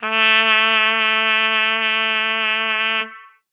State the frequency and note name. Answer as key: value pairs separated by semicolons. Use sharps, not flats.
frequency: 220 Hz; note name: A3